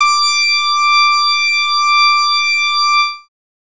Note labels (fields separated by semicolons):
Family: bass; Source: synthesizer; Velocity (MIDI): 100; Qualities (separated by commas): bright, distorted